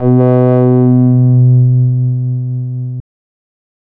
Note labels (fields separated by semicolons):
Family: bass; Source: synthesizer; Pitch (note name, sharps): B2; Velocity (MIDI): 100; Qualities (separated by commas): distorted, non-linear envelope